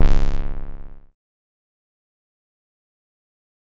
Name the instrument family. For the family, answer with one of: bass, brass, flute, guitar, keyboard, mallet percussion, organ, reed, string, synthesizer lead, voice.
bass